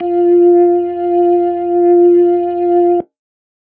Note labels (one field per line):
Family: organ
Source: electronic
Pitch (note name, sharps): F4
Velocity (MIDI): 127